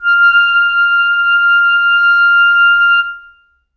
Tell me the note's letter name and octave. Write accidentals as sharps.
F6